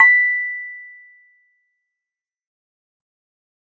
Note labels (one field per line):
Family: keyboard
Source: electronic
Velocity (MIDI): 100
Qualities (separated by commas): fast decay